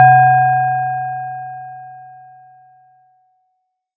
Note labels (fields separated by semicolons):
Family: mallet percussion; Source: acoustic; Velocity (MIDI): 50